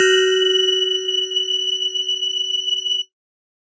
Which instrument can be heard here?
electronic mallet percussion instrument